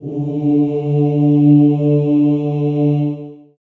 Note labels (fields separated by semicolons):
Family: voice; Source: acoustic; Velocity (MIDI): 127; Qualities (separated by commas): dark, long release, reverb